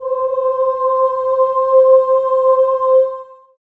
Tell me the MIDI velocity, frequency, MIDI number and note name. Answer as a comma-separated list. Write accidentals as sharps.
127, 523.3 Hz, 72, C5